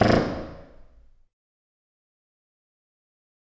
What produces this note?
acoustic reed instrument